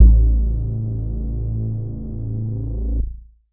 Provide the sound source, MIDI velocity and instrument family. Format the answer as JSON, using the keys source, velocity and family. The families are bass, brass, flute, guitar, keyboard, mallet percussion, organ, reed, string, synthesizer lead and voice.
{"source": "electronic", "velocity": 100, "family": "keyboard"}